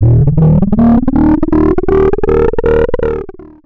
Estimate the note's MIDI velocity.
25